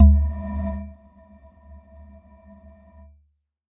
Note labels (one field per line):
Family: mallet percussion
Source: electronic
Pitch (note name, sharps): D2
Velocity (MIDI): 100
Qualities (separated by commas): dark, non-linear envelope